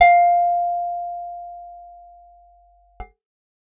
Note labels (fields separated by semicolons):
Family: guitar; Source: acoustic; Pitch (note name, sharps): F5; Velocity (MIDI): 127